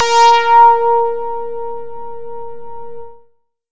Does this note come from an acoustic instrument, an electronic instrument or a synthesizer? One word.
synthesizer